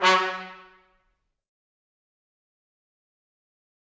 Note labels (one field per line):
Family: brass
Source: acoustic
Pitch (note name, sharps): F#3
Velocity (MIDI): 127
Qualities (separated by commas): fast decay, percussive, reverb